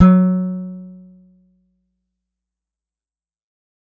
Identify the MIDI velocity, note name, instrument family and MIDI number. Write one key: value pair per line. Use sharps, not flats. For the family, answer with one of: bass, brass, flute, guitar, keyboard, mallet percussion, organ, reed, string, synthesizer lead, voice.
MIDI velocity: 100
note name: F#3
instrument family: guitar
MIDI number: 54